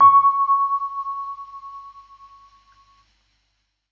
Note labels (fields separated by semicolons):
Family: keyboard; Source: electronic; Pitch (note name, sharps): C#6; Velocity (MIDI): 50